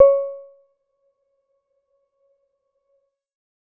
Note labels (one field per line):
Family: keyboard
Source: electronic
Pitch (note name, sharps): C#5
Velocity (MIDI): 50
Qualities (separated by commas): dark, percussive, reverb